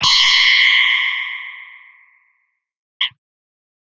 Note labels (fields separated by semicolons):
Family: guitar; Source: electronic; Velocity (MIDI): 100; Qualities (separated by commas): bright, distorted, fast decay